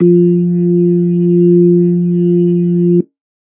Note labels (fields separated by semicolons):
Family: organ; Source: electronic; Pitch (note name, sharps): F3; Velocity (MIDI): 127; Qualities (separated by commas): dark